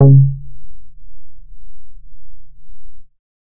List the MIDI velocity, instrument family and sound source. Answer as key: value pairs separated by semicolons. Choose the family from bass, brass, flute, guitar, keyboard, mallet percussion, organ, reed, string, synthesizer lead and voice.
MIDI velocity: 50; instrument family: bass; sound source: synthesizer